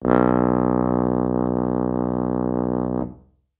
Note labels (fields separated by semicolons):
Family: brass; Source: acoustic; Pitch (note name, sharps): B1; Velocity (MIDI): 100